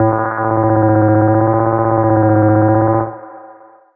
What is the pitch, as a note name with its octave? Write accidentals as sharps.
A2